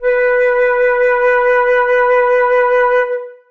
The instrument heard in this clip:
acoustic flute